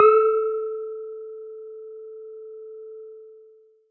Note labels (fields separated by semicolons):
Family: mallet percussion; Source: acoustic; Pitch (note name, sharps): A4; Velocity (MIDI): 75